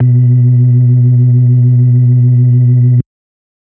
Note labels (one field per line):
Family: organ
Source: electronic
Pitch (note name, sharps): B2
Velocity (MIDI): 25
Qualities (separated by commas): dark